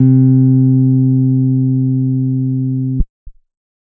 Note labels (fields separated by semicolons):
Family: keyboard; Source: electronic; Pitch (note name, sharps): C3; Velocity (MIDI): 25; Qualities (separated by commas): dark